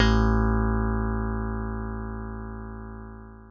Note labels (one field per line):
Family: guitar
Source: synthesizer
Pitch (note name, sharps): A1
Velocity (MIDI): 127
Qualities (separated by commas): dark, long release